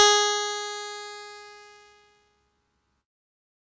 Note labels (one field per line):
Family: keyboard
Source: electronic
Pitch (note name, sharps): G#4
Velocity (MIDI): 25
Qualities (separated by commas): bright, distorted